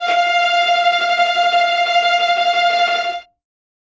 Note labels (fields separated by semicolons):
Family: string; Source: acoustic; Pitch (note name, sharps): F5; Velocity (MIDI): 127; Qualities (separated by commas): bright, non-linear envelope, reverb